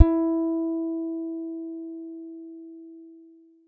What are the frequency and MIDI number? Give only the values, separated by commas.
329.6 Hz, 64